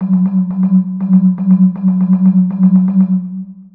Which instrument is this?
synthesizer mallet percussion instrument